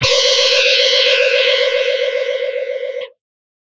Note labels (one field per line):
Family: guitar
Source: electronic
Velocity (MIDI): 100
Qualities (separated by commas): bright, distorted